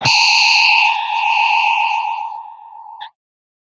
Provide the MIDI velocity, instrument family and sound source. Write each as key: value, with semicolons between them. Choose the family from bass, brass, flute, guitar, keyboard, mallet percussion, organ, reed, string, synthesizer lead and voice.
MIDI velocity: 50; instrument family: guitar; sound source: electronic